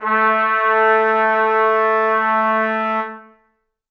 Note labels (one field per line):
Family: brass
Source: acoustic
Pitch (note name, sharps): A3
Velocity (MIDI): 75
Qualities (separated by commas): reverb